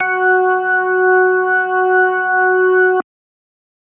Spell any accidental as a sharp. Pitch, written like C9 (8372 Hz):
F#4 (370 Hz)